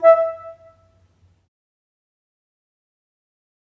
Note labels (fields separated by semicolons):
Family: flute; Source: acoustic; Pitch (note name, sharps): E5; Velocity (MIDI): 25; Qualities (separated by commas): fast decay, percussive, reverb